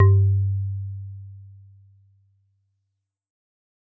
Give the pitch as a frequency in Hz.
98 Hz